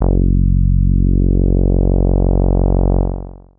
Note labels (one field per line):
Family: bass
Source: synthesizer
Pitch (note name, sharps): F#1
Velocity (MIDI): 50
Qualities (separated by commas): distorted, long release